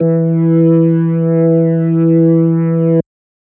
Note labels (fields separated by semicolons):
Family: organ; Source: electronic; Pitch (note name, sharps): E3; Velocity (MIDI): 50; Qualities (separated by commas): distorted